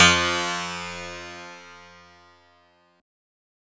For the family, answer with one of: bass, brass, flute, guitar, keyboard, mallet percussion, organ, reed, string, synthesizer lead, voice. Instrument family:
synthesizer lead